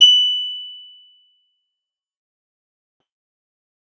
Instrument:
acoustic guitar